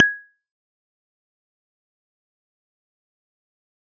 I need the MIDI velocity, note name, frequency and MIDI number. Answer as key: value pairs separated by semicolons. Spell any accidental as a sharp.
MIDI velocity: 25; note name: G#6; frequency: 1661 Hz; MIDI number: 92